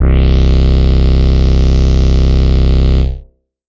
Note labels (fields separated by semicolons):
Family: bass; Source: synthesizer; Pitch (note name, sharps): C1; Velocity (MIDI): 25; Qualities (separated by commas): distorted